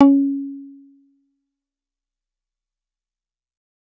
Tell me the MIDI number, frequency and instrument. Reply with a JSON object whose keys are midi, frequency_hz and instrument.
{"midi": 61, "frequency_hz": 277.2, "instrument": "synthesizer bass"}